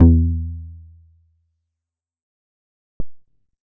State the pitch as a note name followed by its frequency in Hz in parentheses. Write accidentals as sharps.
E2 (82.41 Hz)